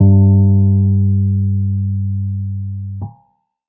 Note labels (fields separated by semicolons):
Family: keyboard; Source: electronic; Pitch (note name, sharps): G2; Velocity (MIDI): 50